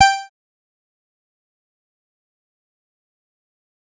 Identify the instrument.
synthesizer bass